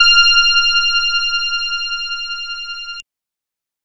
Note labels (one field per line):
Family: bass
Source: synthesizer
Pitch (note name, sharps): F6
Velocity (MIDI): 127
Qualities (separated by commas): bright, distorted, multiphonic